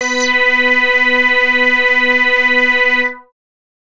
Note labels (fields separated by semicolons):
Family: bass; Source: synthesizer; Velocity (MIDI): 127; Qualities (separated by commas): bright, distorted